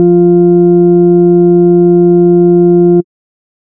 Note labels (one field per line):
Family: bass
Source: synthesizer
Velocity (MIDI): 25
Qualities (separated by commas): distorted